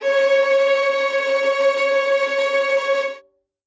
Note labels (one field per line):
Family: string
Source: acoustic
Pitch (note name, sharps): C#5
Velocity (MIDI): 127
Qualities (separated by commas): bright, non-linear envelope, reverb